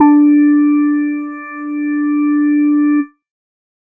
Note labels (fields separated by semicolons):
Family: organ; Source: electronic; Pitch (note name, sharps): D4; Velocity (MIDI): 50; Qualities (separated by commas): dark